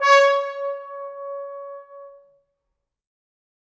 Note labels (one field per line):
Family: brass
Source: acoustic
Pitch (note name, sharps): C#5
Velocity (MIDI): 127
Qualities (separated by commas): bright, reverb